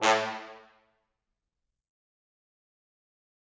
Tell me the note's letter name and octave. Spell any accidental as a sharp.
A2